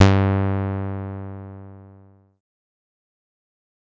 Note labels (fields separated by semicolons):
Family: bass; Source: synthesizer; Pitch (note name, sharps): G2; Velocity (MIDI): 75; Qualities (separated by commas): distorted, fast decay